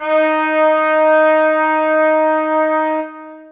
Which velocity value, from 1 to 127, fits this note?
25